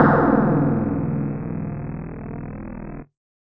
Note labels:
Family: mallet percussion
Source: electronic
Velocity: 75

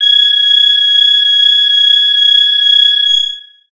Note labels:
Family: bass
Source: synthesizer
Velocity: 75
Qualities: distorted, long release, multiphonic

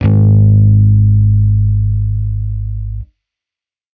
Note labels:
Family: bass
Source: electronic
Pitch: G#1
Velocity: 75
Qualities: distorted

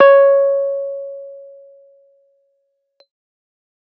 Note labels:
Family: keyboard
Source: electronic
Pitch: C#5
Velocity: 100

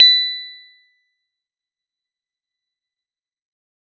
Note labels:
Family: keyboard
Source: electronic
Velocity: 75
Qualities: fast decay, percussive

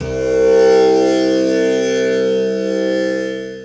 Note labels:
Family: guitar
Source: acoustic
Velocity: 25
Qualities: long release, multiphonic, reverb

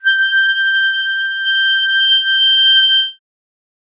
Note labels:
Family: reed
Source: acoustic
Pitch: G6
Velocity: 100

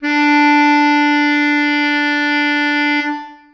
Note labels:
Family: reed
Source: acoustic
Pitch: D4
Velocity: 127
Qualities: long release, reverb

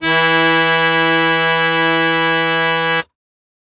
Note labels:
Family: keyboard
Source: acoustic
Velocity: 75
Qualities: bright

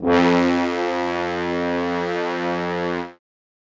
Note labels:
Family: brass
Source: acoustic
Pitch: F2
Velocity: 127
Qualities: bright, reverb

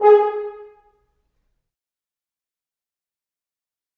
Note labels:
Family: brass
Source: acoustic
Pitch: G#4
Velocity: 75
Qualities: fast decay, percussive, reverb

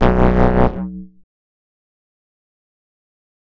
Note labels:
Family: bass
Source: synthesizer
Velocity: 25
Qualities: distorted, fast decay, multiphonic

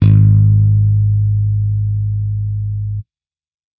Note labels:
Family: bass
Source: electronic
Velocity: 127

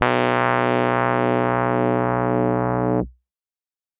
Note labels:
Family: keyboard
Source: electronic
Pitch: B1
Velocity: 100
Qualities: distorted

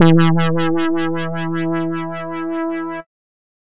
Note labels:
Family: bass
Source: synthesizer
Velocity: 100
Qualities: distorted

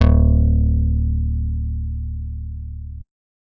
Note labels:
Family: guitar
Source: acoustic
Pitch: D1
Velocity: 75

